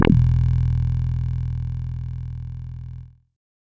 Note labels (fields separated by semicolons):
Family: bass; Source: synthesizer; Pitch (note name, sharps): E1; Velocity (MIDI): 75; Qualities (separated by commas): distorted